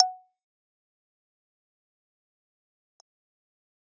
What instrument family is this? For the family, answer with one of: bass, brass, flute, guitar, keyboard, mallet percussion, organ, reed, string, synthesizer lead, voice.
keyboard